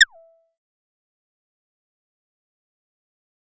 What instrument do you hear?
synthesizer bass